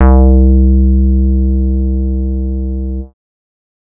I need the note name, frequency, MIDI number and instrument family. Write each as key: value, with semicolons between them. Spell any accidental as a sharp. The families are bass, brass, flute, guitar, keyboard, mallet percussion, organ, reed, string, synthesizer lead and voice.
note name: C2; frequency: 65.41 Hz; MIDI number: 36; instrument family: bass